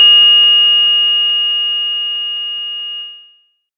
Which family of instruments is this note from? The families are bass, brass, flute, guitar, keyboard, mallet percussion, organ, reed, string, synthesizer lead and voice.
bass